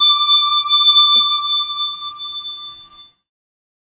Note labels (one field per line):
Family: keyboard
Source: synthesizer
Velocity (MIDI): 127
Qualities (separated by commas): bright